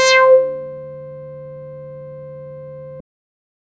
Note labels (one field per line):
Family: bass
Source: synthesizer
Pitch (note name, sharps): C5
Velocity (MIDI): 100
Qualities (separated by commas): distorted